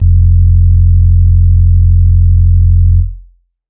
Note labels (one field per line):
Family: organ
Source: electronic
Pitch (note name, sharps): F1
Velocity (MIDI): 127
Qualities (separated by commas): dark